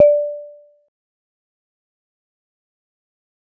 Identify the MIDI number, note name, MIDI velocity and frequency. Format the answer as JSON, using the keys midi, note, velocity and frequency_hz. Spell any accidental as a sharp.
{"midi": 74, "note": "D5", "velocity": 25, "frequency_hz": 587.3}